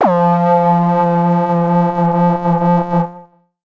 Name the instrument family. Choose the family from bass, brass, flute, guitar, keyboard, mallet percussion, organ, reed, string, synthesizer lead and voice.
synthesizer lead